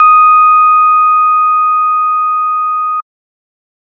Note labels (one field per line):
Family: organ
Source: electronic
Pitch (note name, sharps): D#6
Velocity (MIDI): 25